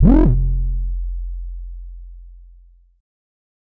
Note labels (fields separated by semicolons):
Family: bass; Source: synthesizer; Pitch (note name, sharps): F1; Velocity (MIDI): 50; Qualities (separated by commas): distorted